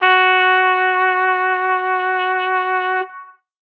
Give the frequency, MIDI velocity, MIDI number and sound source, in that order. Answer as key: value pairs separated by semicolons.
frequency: 370 Hz; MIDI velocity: 75; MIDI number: 66; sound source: acoustic